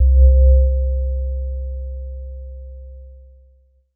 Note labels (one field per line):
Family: keyboard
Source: electronic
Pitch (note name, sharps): C2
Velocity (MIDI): 127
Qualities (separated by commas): dark